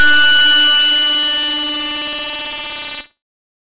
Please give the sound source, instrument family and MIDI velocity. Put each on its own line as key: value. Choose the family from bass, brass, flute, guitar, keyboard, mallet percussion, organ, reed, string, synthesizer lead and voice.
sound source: synthesizer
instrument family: bass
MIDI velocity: 127